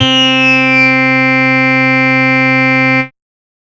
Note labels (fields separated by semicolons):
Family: bass; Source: synthesizer; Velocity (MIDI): 50; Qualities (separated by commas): bright, distorted, multiphonic